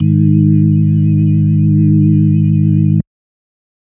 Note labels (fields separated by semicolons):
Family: organ; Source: electronic; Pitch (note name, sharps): G#1; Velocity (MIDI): 25; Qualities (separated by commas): dark